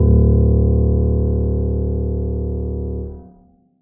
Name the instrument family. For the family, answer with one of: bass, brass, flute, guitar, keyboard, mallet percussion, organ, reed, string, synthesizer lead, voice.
keyboard